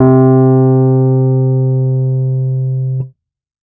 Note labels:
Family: keyboard; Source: electronic; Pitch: C3; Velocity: 75; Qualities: dark

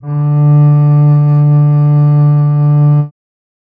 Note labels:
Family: string; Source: acoustic; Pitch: D3; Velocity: 25; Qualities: reverb

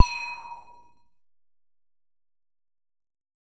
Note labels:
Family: bass; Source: synthesizer; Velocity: 50; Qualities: distorted, percussive

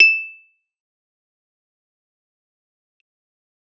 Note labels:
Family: keyboard; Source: electronic; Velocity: 127; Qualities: bright, fast decay, percussive

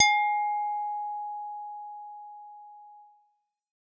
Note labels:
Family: bass; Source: synthesizer; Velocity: 127; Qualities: distorted

